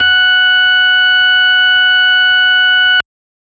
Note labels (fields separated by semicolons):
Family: organ; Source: electronic; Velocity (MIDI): 75; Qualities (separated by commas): bright